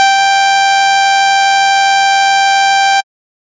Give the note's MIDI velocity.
127